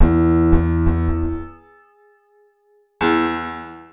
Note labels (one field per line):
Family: guitar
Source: acoustic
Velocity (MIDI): 50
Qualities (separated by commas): reverb